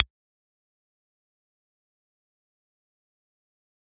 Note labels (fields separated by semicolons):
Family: organ; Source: electronic; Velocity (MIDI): 127; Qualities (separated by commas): bright, distorted, fast decay, percussive